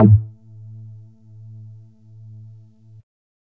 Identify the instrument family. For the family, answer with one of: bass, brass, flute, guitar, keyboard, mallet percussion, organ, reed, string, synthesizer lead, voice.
bass